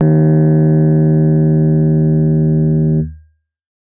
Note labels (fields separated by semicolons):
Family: keyboard; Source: acoustic; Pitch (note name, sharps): D#2; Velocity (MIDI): 127